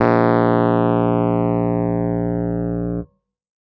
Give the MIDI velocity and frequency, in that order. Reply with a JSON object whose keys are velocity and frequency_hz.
{"velocity": 127, "frequency_hz": 58.27}